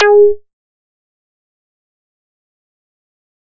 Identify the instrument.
synthesizer bass